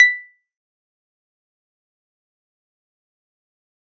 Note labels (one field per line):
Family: keyboard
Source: electronic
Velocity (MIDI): 100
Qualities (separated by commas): fast decay, percussive